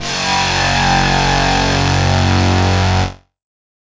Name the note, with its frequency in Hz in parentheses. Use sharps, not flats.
F#1 (46.25 Hz)